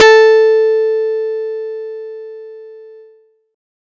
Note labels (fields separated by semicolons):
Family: guitar; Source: acoustic; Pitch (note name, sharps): A4; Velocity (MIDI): 75